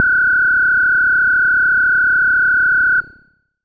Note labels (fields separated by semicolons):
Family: bass; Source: synthesizer; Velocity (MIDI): 25